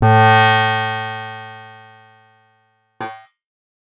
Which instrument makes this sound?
acoustic guitar